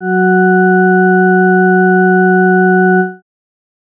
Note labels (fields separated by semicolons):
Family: organ; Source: electronic; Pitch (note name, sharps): F#3; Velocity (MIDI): 25